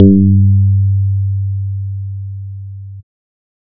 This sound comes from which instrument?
synthesizer bass